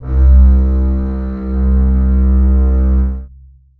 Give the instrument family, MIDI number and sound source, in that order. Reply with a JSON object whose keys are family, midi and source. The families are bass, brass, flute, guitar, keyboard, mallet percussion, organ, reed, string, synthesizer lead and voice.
{"family": "string", "midi": 36, "source": "acoustic"}